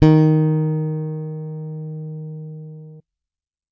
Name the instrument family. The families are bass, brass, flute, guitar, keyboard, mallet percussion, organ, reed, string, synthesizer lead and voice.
bass